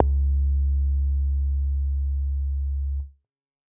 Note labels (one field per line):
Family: bass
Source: synthesizer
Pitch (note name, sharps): C#2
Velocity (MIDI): 75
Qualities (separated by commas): dark, distorted